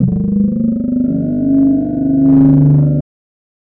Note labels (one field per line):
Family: voice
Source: synthesizer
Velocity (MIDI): 75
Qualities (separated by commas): distorted